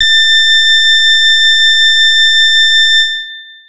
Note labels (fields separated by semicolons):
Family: keyboard; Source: electronic; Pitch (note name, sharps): A6; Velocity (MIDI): 25; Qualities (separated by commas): bright, distorted, long release